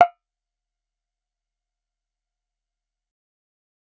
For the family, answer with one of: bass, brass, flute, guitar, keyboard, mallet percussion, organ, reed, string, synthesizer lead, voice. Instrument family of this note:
bass